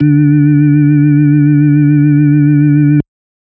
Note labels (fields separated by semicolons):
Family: organ; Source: electronic; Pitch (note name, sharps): D3; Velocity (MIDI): 25